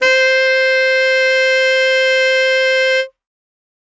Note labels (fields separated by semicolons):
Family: reed; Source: acoustic; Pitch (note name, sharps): C5; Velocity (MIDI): 50; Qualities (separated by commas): bright